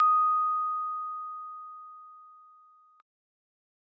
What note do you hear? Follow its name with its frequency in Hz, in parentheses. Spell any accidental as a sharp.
D#6 (1245 Hz)